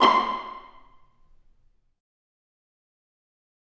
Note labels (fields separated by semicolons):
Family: string; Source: acoustic; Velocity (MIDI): 127; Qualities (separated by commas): fast decay, percussive, reverb